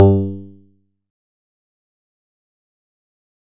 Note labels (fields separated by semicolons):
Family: guitar; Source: acoustic; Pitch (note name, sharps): G2; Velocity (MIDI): 25; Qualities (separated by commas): distorted, fast decay, percussive